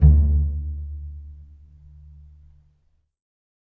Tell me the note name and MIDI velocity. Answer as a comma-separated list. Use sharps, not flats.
D2, 75